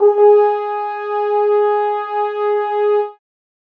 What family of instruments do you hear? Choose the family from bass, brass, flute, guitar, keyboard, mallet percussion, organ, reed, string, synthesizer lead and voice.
brass